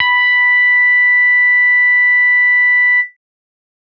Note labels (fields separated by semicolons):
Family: bass; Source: synthesizer; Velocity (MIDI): 100